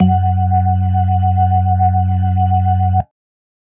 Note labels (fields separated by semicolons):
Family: organ; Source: electronic; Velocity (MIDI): 75